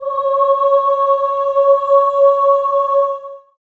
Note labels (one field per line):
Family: voice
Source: acoustic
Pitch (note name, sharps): C#5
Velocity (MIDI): 75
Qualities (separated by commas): reverb